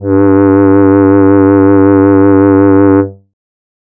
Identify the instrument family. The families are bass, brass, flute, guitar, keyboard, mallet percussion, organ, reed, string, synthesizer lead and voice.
voice